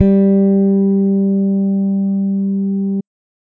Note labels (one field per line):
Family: bass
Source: electronic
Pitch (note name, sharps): G3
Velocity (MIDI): 50